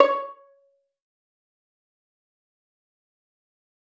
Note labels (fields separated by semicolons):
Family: string; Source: acoustic; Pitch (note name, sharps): C#5; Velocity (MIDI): 127; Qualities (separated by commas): fast decay, percussive, reverb